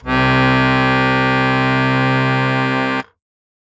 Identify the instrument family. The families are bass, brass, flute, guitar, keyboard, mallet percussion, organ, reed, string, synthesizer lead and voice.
keyboard